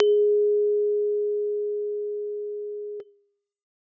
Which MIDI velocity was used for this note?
25